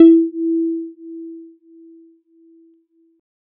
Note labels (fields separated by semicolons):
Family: keyboard; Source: electronic; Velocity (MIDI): 25